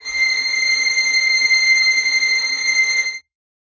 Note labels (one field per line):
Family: string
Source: acoustic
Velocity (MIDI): 75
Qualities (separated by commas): non-linear envelope, reverb